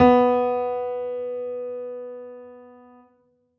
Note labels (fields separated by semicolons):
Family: keyboard; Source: acoustic; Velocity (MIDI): 100; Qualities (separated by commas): reverb